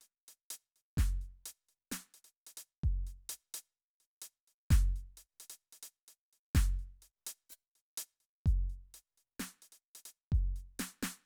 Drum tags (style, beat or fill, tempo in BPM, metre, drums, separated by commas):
slow reggae, beat, 64 BPM, 4/4, closed hi-hat, hi-hat pedal, snare, kick